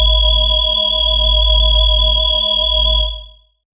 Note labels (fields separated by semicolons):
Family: mallet percussion; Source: electronic; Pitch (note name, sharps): G#1; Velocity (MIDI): 127; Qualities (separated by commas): bright, distorted, multiphonic